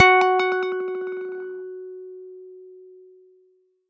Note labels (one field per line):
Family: guitar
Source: electronic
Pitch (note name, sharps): F#4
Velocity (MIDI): 127